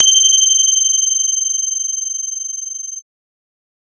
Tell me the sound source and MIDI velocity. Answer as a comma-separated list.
synthesizer, 25